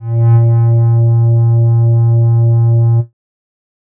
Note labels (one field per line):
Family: bass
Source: synthesizer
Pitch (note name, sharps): A#2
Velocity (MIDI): 127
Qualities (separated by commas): dark